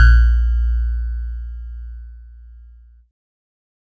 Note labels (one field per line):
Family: keyboard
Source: electronic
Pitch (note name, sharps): A#1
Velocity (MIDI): 100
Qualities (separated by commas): distorted